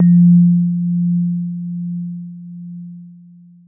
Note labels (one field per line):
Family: keyboard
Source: electronic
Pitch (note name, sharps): F3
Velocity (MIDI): 100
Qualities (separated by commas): dark, long release